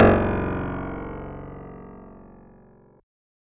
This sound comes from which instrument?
synthesizer lead